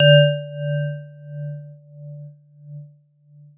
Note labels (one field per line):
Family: mallet percussion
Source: acoustic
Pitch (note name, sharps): D3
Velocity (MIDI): 127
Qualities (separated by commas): non-linear envelope